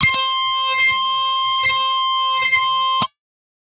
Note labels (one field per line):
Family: guitar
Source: electronic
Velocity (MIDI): 50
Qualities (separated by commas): bright, distorted